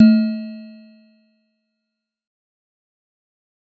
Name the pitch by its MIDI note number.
57